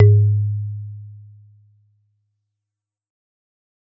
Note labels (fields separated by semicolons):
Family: mallet percussion; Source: acoustic; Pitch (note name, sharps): G#2; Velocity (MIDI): 50; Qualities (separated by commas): dark, fast decay